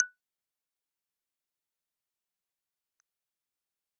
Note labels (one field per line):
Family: keyboard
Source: electronic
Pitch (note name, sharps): F#6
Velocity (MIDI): 75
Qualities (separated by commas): fast decay, percussive